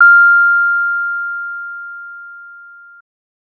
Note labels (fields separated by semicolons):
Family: bass; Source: synthesizer; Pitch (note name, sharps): F6; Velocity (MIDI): 25